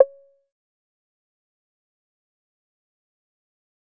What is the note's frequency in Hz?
554.4 Hz